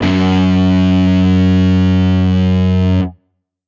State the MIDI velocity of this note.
100